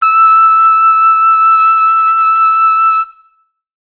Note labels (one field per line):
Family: brass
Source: acoustic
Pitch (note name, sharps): E6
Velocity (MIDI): 25